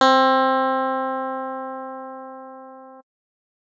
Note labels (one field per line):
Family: keyboard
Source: electronic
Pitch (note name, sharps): C4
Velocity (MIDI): 127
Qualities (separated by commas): bright